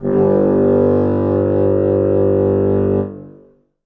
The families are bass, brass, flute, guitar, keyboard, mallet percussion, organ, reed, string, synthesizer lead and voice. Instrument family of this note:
reed